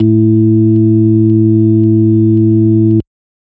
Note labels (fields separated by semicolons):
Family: organ; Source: electronic; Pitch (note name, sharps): A2; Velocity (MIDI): 100